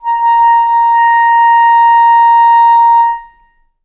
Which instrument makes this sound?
acoustic reed instrument